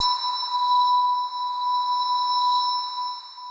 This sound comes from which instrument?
electronic mallet percussion instrument